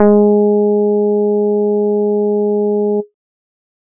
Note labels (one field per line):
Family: bass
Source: synthesizer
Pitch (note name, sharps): G#3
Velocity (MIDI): 50